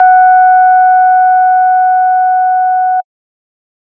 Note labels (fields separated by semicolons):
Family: organ; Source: electronic; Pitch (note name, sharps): F#5; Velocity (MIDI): 100